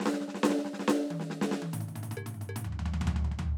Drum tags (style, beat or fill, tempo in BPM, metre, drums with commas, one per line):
hip-hop
fill
67 BPM
4/4
ride, percussion, snare, high tom, mid tom, floor tom